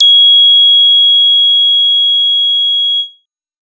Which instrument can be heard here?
synthesizer bass